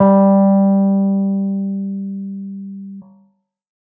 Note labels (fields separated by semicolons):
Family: keyboard; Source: electronic; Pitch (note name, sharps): G3; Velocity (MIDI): 100